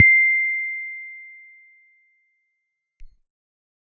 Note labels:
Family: keyboard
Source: electronic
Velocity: 25

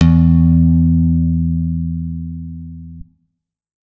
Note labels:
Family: guitar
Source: electronic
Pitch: E2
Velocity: 127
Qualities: reverb

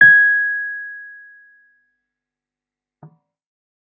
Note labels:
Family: keyboard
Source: electronic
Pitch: G#6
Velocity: 75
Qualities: fast decay

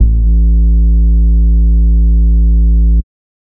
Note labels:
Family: bass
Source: synthesizer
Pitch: A1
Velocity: 25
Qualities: dark, distorted, tempo-synced

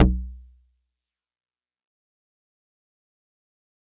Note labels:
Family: mallet percussion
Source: acoustic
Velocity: 50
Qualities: fast decay, multiphonic, percussive

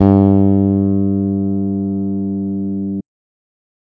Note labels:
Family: bass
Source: electronic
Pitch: G2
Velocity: 127

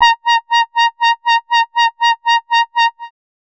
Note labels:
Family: bass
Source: synthesizer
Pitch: A#5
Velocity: 25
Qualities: bright, distorted, tempo-synced

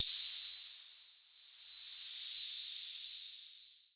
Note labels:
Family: mallet percussion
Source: electronic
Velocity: 127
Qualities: bright, long release, non-linear envelope

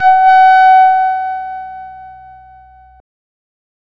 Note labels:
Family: bass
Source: synthesizer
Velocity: 127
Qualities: distorted, non-linear envelope

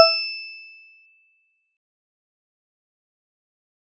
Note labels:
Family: mallet percussion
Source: acoustic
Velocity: 50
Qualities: bright, fast decay, percussive

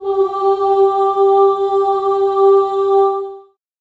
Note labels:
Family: voice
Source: acoustic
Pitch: G4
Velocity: 127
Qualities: long release, reverb

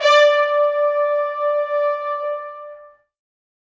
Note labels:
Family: brass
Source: acoustic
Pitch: D5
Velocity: 100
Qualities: bright, reverb

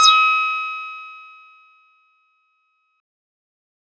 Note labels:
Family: bass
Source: synthesizer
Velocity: 127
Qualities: distorted

